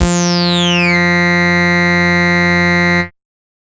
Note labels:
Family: bass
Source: synthesizer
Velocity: 127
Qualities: bright, distorted, multiphonic

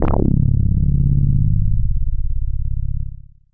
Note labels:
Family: bass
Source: synthesizer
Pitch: C#0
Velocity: 75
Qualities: distorted, tempo-synced

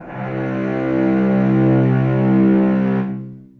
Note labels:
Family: string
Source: acoustic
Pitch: C2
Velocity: 50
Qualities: long release, reverb

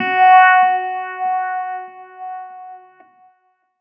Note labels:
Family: keyboard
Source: electronic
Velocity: 50

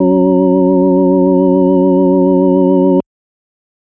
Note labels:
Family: organ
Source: electronic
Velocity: 127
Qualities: multiphonic

